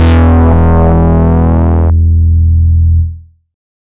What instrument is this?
synthesizer bass